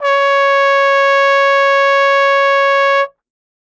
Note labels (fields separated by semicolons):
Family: brass; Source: acoustic; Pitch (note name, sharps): C#5; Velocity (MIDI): 75